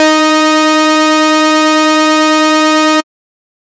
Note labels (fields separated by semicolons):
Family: bass; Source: synthesizer; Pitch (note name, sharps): D#4; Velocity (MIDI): 75; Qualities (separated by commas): bright, distorted